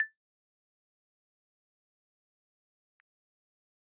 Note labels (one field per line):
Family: keyboard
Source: electronic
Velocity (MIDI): 25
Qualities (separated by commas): fast decay, percussive